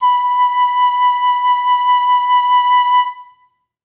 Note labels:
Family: flute; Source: acoustic; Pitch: B5; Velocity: 100; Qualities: reverb

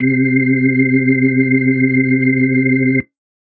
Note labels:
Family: organ; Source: electronic; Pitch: C3; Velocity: 127; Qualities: reverb

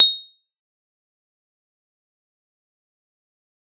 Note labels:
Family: mallet percussion; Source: acoustic; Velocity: 25; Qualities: fast decay, percussive

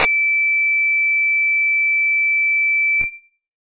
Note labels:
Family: guitar; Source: electronic; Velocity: 75; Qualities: distorted

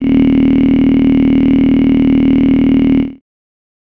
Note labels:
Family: voice; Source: synthesizer; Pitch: D#1; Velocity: 50; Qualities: bright

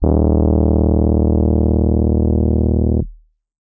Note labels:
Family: keyboard; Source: electronic; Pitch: D#1; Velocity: 100; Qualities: distorted

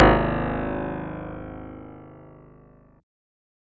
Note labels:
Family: synthesizer lead; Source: synthesizer; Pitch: G#0; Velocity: 50; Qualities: bright, distorted

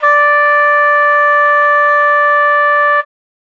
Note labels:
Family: reed; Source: acoustic; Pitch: D5; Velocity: 75

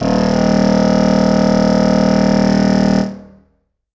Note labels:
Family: reed; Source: acoustic; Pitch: D#1; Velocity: 127; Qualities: distorted, reverb

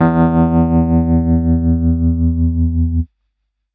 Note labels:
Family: keyboard; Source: electronic; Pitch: E2; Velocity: 100; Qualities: distorted

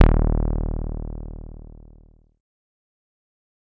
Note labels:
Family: bass; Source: synthesizer; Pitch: D#1; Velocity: 50; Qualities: distorted, fast decay

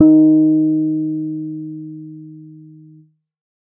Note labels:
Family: keyboard; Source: electronic; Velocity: 25

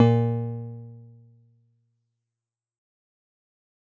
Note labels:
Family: guitar; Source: synthesizer; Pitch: A#2; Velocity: 75; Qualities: dark, fast decay

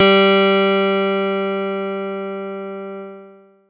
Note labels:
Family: keyboard; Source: electronic; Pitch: G3; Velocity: 25; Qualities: distorted

